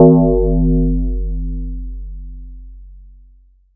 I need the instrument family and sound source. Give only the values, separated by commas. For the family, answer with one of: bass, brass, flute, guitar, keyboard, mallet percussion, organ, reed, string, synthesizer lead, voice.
mallet percussion, electronic